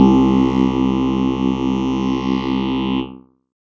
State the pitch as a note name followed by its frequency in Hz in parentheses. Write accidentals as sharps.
C2 (65.41 Hz)